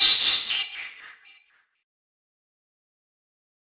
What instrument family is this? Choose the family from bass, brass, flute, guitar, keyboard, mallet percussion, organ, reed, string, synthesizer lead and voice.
keyboard